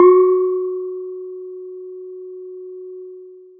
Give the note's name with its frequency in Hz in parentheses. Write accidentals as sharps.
F#4 (370 Hz)